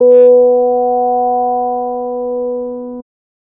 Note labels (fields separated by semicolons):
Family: bass; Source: synthesizer; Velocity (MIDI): 127; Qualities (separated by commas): distorted